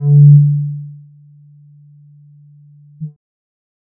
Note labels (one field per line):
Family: bass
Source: synthesizer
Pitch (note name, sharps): D3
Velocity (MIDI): 25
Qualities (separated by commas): dark